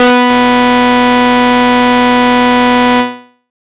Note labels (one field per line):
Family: bass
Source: synthesizer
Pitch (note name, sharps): B3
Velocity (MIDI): 127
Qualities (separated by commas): bright, distorted